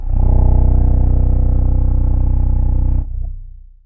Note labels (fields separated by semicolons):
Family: reed; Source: acoustic; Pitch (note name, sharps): B0; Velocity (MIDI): 75; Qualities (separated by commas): long release, reverb